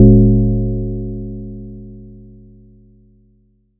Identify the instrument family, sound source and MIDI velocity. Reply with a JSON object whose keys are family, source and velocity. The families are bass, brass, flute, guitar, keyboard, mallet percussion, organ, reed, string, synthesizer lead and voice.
{"family": "mallet percussion", "source": "acoustic", "velocity": 100}